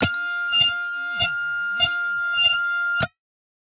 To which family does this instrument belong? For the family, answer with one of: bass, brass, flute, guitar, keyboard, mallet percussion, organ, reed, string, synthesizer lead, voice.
guitar